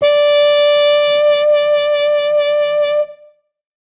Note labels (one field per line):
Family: brass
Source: acoustic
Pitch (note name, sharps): D5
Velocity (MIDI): 50